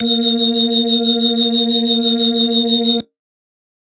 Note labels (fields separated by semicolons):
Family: organ; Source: electronic; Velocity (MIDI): 75; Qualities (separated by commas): bright